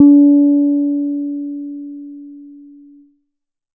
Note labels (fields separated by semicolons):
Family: bass; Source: synthesizer; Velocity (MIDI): 50; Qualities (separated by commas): dark